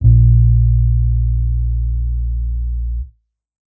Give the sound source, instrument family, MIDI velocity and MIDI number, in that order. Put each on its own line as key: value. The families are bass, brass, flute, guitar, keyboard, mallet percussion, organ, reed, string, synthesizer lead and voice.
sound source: electronic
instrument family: bass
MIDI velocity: 25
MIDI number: 34